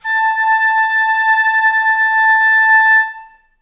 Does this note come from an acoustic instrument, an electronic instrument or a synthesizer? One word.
acoustic